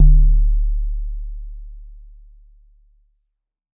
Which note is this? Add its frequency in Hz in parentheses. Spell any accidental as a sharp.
D1 (36.71 Hz)